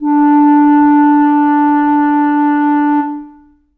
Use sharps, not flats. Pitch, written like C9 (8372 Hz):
D4 (293.7 Hz)